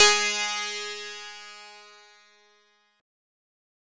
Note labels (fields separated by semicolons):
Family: synthesizer lead; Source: synthesizer; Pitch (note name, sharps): G#3; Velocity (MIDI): 100; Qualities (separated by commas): bright, distorted